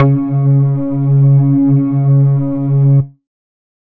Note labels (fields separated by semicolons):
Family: bass; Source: synthesizer; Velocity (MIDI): 127